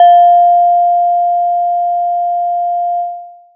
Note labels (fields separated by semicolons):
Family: mallet percussion; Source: acoustic; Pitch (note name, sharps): F5; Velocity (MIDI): 75; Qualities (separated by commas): long release